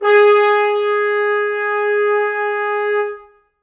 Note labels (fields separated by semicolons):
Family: brass; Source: acoustic; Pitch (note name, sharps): G#4; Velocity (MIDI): 50; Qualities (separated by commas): reverb